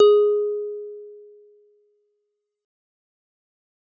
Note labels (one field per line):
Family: guitar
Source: synthesizer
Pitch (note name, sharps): G#4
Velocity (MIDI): 100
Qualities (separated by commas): dark, fast decay